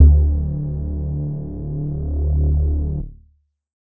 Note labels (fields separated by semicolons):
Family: keyboard; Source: electronic; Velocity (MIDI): 100; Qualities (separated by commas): distorted